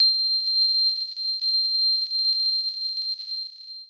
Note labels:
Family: guitar; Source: electronic; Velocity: 127; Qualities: bright, long release

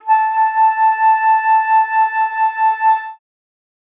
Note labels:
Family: flute; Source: acoustic; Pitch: A5; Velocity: 50

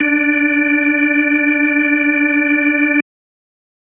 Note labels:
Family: organ; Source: electronic; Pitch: D4; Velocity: 50; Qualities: dark

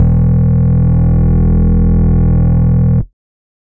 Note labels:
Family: bass; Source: synthesizer; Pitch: E1; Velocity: 127; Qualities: distorted, multiphonic, tempo-synced

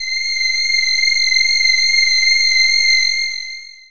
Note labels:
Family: voice; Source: synthesizer; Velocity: 127; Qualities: distorted, long release

